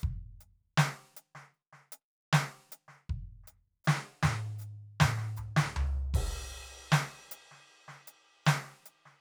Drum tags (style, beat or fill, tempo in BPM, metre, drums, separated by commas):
country, beat, 78 BPM, 4/4, crash, closed hi-hat, open hi-hat, hi-hat pedal, snare, mid tom, floor tom, kick